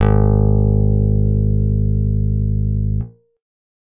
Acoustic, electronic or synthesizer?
acoustic